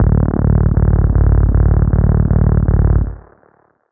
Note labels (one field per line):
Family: bass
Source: synthesizer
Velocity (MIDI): 75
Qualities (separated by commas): reverb